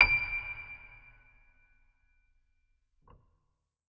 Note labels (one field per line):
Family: organ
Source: electronic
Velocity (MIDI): 75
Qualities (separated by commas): reverb